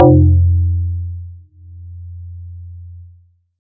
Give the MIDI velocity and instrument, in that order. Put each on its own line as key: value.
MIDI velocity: 100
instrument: synthesizer guitar